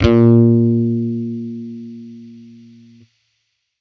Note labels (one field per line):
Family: bass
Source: electronic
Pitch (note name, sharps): A#2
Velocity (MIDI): 25